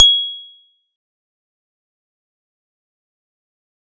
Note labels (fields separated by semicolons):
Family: mallet percussion; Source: acoustic; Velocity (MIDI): 25; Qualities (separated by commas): bright, fast decay, percussive